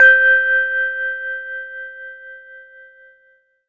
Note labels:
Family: keyboard; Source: electronic; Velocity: 100; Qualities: reverb

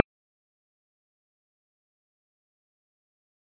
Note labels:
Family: mallet percussion; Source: electronic; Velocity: 50; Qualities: fast decay, percussive

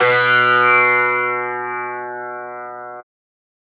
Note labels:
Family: guitar; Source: acoustic; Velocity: 127; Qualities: bright, multiphonic, reverb

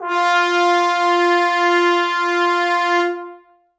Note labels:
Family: brass; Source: acoustic; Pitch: F4; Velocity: 127; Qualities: bright, reverb

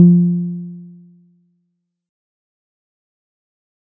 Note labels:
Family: guitar; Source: synthesizer; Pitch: F3; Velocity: 25; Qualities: dark, fast decay

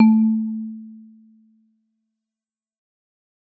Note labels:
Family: mallet percussion; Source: acoustic; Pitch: A3; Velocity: 100; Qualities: dark, fast decay, reverb

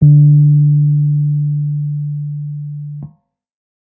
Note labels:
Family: keyboard; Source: electronic; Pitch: D3; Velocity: 25; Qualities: dark

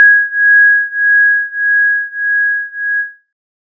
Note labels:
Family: synthesizer lead; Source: synthesizer; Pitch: G#6; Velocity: 75

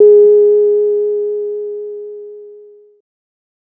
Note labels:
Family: bass; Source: synthesizer; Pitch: G#4; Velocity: 50; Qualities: distorted

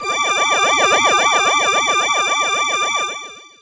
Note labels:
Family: voice; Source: synthesizer; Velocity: 25; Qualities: distorted, long release

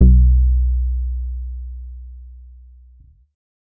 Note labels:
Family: bass; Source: synthesizer; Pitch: B1; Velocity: 25; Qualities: dark

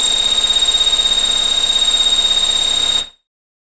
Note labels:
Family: bass; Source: synthesizer; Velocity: 75; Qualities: bright, distorted

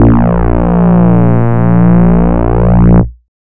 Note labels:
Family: bass; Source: synthesizer; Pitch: A#1; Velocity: 50; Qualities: distorted

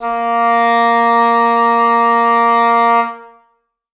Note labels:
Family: reed; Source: acoustic; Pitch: A#3; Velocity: 127; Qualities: reverb

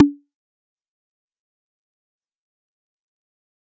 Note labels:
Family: bass; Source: synthesizer; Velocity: 100; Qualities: fast decay, percussive

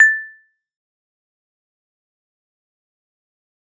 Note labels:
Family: mallet percussion; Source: acoustic; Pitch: A6; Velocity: 75; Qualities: fast decay, percussive

